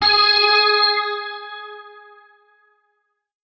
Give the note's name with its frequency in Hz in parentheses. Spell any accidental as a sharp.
G#4 (415.3 Hz)